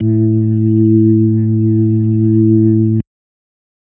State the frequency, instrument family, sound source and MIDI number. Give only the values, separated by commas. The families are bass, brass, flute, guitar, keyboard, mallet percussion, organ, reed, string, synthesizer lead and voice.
110 Hz, organ, electronic, 45